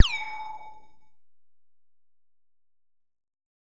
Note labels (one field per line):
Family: bass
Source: synthesizer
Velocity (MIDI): 100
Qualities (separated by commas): distorted